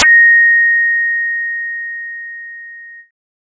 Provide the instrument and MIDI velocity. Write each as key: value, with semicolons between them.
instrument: synthesizer bass; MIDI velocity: 100